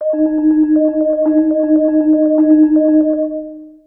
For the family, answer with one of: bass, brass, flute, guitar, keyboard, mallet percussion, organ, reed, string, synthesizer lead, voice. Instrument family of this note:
mallet percussion